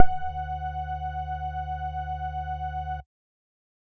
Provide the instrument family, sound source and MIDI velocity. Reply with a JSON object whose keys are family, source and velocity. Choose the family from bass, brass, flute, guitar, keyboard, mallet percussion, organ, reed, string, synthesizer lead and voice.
{"family": "bass", "source": "synthesizer", "velocity": 50}